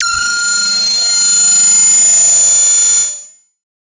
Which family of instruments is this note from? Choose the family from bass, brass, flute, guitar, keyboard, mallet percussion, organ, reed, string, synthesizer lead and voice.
synthesizer lead